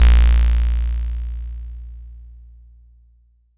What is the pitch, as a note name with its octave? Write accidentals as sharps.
A#1